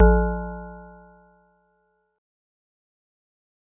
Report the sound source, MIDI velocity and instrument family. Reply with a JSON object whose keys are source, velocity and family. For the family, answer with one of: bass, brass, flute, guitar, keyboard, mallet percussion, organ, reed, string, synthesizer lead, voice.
{"source": "acoustic", "velocity": 127, "family": "mallet percussion"}